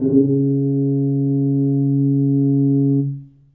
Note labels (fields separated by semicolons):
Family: brass; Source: acoustic; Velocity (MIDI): 25; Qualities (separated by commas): dark, reverb